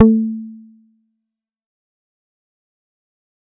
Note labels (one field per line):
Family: bass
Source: synthesizer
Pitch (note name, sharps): A3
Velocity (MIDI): 100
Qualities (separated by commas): dark, distorted, fast decay, percussive